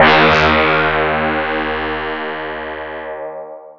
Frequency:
77.78 Hz